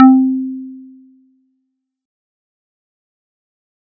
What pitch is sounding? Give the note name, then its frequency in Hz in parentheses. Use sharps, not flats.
C4 (261.6 Hz)